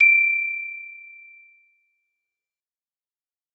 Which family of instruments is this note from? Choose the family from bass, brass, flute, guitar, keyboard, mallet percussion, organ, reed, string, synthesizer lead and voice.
mallet percussion